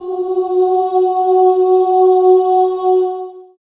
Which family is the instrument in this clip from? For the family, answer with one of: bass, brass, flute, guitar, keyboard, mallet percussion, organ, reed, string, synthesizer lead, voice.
voice